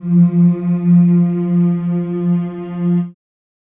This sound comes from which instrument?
acoustic voice